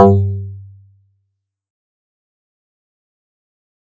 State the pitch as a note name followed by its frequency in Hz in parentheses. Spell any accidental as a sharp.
G2 (98 Hz)